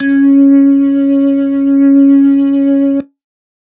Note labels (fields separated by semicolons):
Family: organ; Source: electronic; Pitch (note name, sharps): C#4; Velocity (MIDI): 127